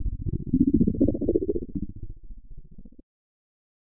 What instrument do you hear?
electronic keyboard